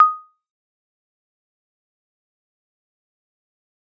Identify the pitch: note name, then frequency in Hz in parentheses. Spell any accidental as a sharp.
D#6 (1245 Hz)